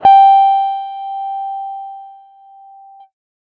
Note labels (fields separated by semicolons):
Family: guitar; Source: electronic; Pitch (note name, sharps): G5; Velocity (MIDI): 50